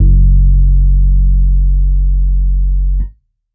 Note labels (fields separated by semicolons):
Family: keyboard; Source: electronic; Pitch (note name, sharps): F#1; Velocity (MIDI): 50; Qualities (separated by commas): dark